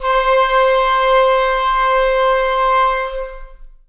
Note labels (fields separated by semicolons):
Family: reed; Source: acoustic; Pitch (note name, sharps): C5; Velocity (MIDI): 50; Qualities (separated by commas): long release, reverb